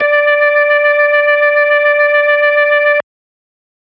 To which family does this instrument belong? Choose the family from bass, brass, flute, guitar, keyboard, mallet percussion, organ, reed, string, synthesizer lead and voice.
organ